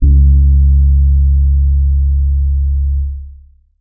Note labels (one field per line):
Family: keyboard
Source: electronic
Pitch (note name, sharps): C#2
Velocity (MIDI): 50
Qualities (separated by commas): dark, long release